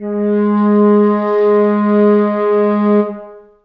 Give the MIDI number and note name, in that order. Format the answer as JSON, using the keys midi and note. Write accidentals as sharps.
{"midi": 56, "note": "G#3"}